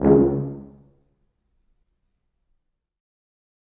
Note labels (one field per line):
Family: brass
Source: acoustic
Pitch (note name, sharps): C#2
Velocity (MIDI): 100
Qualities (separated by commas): reverb